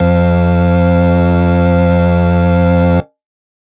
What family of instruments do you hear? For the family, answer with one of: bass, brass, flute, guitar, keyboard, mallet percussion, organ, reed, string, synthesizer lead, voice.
organ